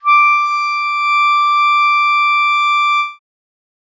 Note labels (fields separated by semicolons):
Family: reed; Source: acoustic; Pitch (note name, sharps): D6; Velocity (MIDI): 25